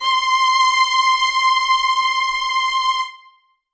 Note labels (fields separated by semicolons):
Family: string; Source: acoustic; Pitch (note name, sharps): C6; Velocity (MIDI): 100; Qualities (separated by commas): bright, reverb